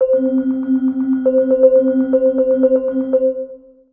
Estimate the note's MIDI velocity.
75